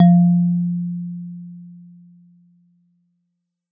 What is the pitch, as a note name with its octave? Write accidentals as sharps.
F3